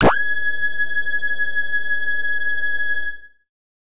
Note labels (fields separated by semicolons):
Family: bass; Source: synthesizer; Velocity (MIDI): 25; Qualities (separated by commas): distorted